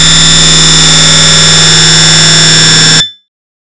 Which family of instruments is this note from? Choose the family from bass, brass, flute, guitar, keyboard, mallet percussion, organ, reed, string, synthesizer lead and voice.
bass